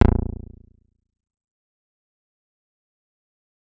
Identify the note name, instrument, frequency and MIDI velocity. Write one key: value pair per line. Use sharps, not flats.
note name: A#0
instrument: synthesizer bass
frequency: 29.14 Hz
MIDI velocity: 75